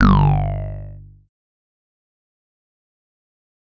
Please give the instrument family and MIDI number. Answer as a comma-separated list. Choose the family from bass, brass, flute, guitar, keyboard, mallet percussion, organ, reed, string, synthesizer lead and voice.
bass, 31